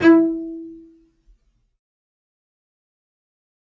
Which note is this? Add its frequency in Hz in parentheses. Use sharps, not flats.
E4 (329.6 Hz)